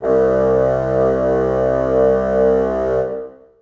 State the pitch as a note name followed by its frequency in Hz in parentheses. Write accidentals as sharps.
C2 (65.41 Hz)